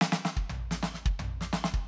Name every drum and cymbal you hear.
snare, high tom, floor tom and kick